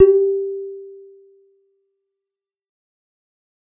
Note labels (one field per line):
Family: guitar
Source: electronic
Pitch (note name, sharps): G4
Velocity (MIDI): 50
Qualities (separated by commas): dark, fast decay, reverb